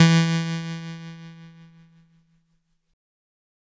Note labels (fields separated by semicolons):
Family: keyboard; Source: electronic; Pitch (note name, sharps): E3; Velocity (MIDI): 50; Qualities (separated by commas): bright, distorted